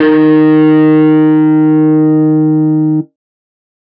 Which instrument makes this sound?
electronic guitar